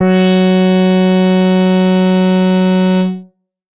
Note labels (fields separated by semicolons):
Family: bass; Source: synthesizer; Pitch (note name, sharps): F#3; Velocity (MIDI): 50; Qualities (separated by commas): distorted